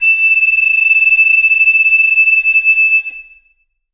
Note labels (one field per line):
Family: flute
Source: acoustic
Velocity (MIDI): 100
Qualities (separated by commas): bright, reverb